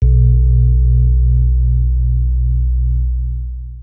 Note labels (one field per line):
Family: mallet percussion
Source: acoustic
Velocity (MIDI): 25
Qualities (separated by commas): dark, long release, multiphonic